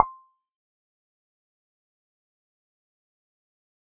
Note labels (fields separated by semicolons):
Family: bass; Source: synthesizer; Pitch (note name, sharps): C6; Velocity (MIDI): 127; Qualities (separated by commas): fast decay, percussive